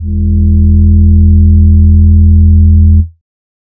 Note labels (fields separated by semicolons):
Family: voice; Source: synthesizer; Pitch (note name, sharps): E1; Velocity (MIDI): 25; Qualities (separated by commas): dark